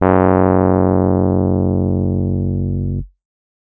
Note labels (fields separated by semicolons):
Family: keyboard; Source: electronic; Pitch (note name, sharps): F#1; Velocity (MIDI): 100; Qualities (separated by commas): distorted